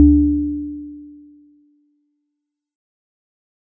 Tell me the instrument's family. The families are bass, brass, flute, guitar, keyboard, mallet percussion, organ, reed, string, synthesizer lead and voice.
mallet percussion